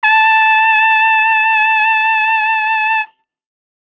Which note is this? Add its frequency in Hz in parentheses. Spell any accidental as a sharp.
A5 (880 Hz)